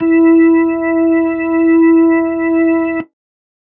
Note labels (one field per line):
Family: organ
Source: electronic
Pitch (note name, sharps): E4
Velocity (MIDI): 127